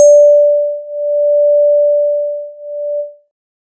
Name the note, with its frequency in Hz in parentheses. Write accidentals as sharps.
D5 (587.3 Hz)